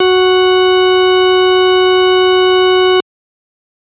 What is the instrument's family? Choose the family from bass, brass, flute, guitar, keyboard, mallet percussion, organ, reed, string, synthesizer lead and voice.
organ